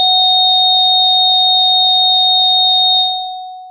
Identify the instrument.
synthesizer lead